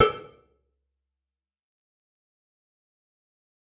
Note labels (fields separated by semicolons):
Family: guitar; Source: electronic; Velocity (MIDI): 75; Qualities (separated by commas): bright, fast decay, percussive, reverb